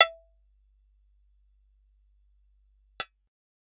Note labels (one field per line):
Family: bass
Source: synthesizer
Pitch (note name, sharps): E5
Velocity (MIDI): 100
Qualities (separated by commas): percussive